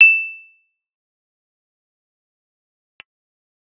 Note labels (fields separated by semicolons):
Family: bass; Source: synthesizer; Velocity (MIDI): 75; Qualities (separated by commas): bright, fast decay, percussive